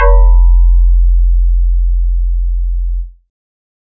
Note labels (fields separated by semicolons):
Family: synthesizer lead; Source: synthesizer; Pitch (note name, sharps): F1; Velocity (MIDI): 127